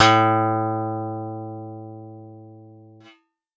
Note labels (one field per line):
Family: guitar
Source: synthesizer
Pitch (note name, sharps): A2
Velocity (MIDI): 100